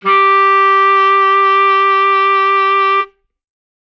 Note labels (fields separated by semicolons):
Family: reed; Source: acoustic; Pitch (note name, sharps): G4; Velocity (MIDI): 75